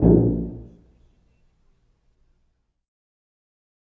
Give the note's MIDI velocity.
50